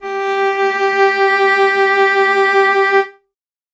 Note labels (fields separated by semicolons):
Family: string; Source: acoustic; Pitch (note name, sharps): G4; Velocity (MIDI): 50; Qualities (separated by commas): reverb